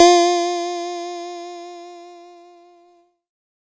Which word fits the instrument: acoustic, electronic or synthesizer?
electronic